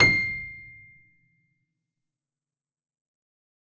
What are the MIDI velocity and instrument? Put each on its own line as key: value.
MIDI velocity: 127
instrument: acoustic keyboard